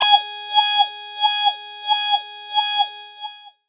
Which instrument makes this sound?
synthesizer voice